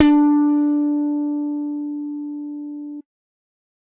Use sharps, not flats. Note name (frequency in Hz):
D4 (293.7 Hz)